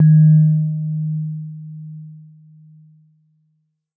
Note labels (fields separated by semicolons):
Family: keyboard; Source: electronic; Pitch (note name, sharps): D#3; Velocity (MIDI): 50; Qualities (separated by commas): dark